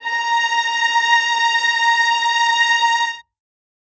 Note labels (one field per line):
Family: string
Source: acoustic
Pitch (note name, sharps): A#5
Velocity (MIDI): 50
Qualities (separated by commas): reverb